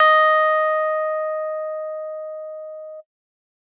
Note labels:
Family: keyboard; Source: acoustic; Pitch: D#5; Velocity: 127

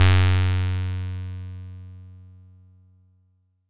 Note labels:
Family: bass; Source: synthesizer; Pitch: F#2; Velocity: 100; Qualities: bright, distorted

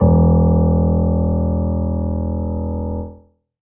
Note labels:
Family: keyboard; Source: acoustic; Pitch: E1; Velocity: 25; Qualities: reverb

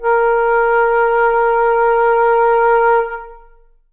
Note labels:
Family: flute; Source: acoustic; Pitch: A#4; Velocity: 75; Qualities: long release, reverb

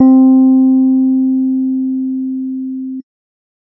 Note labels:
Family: keyboard; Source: electronic; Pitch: C4; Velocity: 100; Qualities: dark

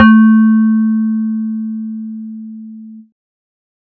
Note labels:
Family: bass; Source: synthesizer; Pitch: A3; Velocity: 25

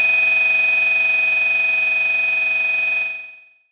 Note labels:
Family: bass; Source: synthesizer; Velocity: 127; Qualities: bright, distorted, long release

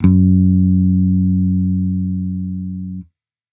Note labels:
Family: bass; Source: electronic; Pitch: F#2; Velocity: 75

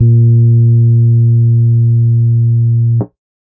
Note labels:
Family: keyboard; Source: electronic; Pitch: A#2; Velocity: 25; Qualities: dark

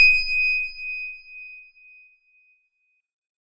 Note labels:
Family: organ; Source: electronic; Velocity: 127; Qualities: bright

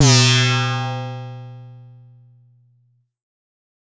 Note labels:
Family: bass; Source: synthesizer; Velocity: 75; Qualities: bright, distorted

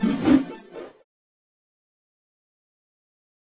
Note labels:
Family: keyboard; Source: electronic; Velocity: 75; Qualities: bright, distorted, fast decay, non-linear envelope

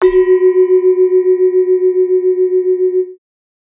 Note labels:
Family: mallet percussion; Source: acoustic; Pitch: F#4; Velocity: 127; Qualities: multiphonic

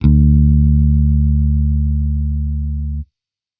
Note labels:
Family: bass; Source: electronic; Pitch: D2; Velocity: 25

